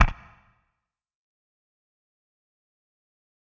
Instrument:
electronic guitar